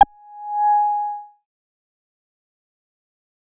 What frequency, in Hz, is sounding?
830.6 Hz